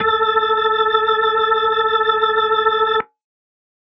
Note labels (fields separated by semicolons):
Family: organ; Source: electronic; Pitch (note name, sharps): A4; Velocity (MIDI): 127; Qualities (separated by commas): reverb